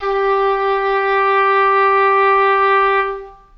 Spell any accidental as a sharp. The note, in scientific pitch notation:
G4